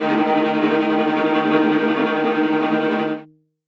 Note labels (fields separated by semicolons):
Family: string; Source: acoustic; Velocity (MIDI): 100; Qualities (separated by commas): non-linear envelope, reverb